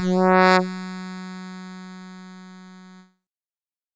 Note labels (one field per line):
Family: keyboard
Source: synthesizer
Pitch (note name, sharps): F#3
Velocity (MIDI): 50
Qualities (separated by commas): bright, distorted